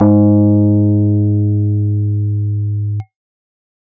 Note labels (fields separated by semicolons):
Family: keyboard; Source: electronic; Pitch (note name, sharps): G#2; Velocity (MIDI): 50; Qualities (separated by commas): distorted